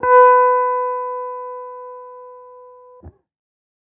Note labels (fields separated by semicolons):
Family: guitar; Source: electronic; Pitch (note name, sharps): B4; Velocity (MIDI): 75; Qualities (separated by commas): non-linear envelope